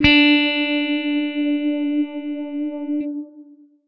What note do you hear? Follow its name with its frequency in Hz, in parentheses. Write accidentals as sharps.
D4 (293.7 Hz)